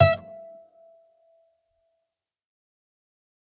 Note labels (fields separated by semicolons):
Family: string; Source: acoustic; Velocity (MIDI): 127; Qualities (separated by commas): bright, fast decay, percussive, reverb